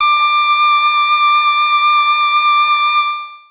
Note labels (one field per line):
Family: voice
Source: synthesizer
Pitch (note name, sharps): D6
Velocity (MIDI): 25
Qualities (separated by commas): bright, long release